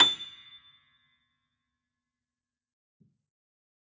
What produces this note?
acoustic keyboard